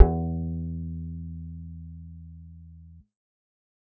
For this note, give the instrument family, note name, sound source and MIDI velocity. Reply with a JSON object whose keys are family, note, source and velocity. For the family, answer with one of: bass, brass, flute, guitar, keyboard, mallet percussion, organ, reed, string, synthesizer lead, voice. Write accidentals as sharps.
{"family": "bass", "note": "E2", "source": "synthesizer", "velocity": 100}